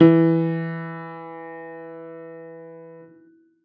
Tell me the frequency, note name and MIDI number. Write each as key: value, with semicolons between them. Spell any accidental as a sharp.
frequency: 164.8 Hz; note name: E3; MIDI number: 52